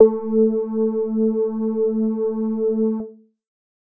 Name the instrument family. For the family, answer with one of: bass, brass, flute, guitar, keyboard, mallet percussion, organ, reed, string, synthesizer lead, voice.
keyboard